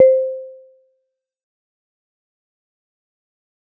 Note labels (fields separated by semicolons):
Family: mallet percussion; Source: acoustic; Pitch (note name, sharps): C5; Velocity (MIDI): 100; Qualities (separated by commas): fast decay, percussive